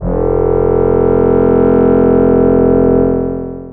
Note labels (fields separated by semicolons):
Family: voice; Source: synthesizer; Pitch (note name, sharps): F1; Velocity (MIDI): 127; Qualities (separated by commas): distorted, long release